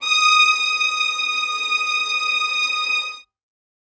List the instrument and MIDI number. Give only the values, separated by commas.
acoustic string instrument, 87